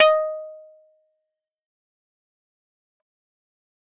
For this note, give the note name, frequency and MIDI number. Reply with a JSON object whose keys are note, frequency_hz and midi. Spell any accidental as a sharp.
{"note": "D#5", "frequency_hz": 622.3, "midi": 75}